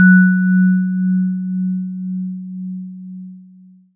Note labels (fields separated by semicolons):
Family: mallet percussion; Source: acoustic; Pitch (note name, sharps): F#3; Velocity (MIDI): 25; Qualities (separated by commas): long release